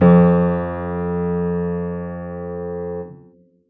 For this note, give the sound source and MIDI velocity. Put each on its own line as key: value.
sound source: acoustic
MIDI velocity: 75